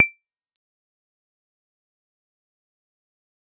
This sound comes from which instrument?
electronic mallet percussion instrument